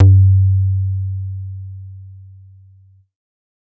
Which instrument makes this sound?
synthesizer bass